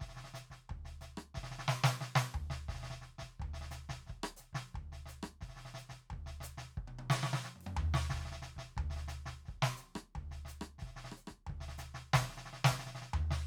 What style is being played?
samba